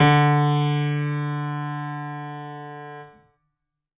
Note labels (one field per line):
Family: keyboard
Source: acoustic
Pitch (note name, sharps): D3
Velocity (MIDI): 75